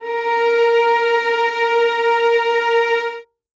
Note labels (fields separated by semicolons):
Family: string; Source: acoustic; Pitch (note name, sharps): A#4; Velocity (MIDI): 50; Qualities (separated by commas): reverb